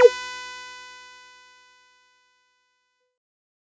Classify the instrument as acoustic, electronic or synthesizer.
synthesizer